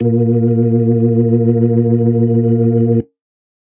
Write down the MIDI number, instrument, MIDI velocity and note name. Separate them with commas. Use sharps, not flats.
46, electronic organ, 100, A#2